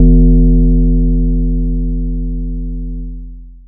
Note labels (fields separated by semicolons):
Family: mallet percussion; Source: acoustic; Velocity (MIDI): 50; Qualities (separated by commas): distorted, long release